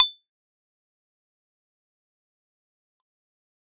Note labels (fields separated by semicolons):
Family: keyboard; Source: electronic; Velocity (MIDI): 50; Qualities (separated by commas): fast decay, percussive